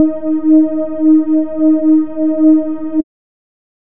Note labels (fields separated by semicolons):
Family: bass; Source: synthesizer; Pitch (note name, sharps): D#4; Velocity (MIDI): 25; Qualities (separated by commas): dark